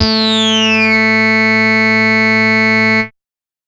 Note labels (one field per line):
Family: bass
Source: synthesizer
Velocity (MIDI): 100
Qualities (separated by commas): bright, distorted, multiphonic